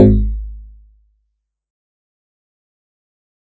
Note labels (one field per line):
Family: guitar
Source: synthesizer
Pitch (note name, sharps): G#1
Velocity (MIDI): 127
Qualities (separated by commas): dark, fast decay, percussive